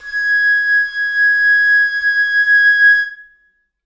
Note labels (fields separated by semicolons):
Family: flute; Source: acoustic; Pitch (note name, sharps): G#6; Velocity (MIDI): 50; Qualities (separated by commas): reverb